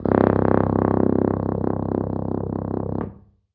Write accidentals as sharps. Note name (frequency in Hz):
C1 (32.7 Hz)